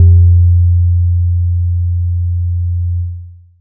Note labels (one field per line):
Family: mallet percussion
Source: acoustic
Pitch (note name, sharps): F2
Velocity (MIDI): 25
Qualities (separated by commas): dark, long release